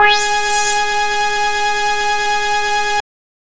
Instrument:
synthesizer bass